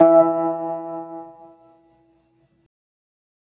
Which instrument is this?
electronic organ